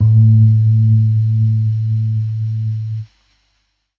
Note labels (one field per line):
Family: keyboard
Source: electronic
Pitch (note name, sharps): A2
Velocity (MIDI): 25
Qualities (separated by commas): dark